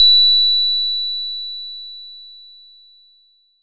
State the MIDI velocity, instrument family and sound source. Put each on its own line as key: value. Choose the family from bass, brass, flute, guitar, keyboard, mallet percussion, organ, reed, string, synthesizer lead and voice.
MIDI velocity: 100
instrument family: bass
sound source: synthesizer